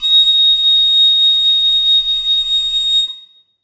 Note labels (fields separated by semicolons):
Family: flute; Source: acoustic; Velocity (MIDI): 50; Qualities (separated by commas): bright, reverb